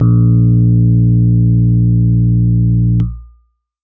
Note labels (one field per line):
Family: keyboard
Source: electronic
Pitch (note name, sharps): A#1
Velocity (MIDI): 100